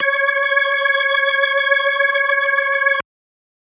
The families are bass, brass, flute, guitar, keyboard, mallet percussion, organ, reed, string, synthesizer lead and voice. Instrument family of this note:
organ